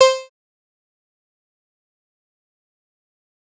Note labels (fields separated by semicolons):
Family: bass; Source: synthesizer; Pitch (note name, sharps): C5; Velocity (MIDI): 25; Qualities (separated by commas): bright, distorted, fast decay, percussive